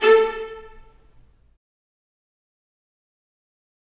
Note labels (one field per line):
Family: string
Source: acoustic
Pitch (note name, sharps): A4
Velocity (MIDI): 25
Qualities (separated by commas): fast decay, percussive, reverb